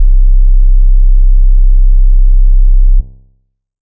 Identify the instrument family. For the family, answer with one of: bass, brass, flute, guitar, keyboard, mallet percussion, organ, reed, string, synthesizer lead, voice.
bass